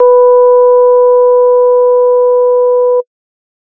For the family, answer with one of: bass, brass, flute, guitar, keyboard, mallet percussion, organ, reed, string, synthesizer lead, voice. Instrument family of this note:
organ